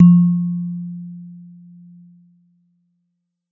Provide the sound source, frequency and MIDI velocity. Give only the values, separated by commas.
acoustic, 174.6 Hz, 100